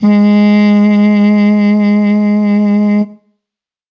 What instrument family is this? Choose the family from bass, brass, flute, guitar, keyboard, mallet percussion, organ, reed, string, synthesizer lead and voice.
brass